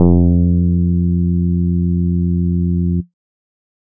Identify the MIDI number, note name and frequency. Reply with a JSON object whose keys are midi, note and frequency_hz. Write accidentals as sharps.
{"midi": 41, "note": "F2", "frequency_hz": 87.31}